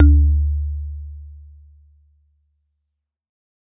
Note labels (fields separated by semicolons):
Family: mallet percussion; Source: acoustic; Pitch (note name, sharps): D2; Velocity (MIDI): 25; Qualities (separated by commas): dark